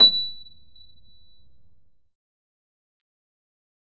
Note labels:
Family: keyboard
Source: electronic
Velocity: 50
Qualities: bright, fast decay, percussive

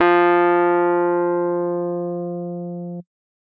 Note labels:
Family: keyboard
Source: electronic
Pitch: F3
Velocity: 127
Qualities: distorted

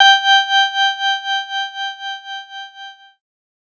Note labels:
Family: keyboard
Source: electronic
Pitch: G5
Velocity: 127

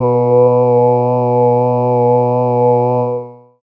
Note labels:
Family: voice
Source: synthesizer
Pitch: B2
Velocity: 75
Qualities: long release

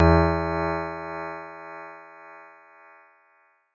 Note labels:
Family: keyboard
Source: electronic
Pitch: E2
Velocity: 100

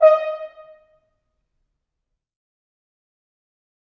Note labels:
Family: brass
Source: acoustic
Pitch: D#5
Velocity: 100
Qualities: fast decay, percussive, reverb

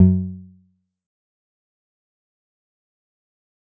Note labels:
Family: guitar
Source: synthesizer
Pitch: F#2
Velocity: 25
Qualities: dark, fast decay, percussive

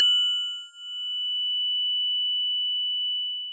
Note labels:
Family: mallet percussion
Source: acoustic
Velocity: 127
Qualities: bright, distorted, long release

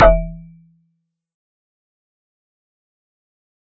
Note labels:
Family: mallet percussion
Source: acoustic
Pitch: E1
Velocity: 75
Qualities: fast decay, percussive

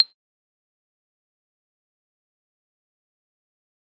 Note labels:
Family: guitar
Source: synthesizer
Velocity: 50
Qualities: bright, fast decay, percussive

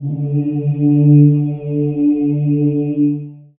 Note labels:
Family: voice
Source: acoustic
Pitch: D3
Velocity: 50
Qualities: long release, reverb

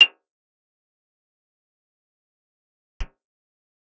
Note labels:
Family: guitar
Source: acoustic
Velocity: 50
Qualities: bright, fast decay, percussive, reverb

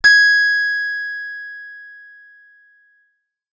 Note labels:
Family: guitar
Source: acoustic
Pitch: G#6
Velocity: 100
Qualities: bright, distorted

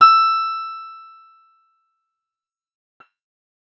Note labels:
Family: guitar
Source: acoustic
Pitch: E6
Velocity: 50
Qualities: bright, distorted, fast decay

